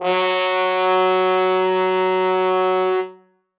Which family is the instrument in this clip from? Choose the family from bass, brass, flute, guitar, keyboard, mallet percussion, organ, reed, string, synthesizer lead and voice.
brass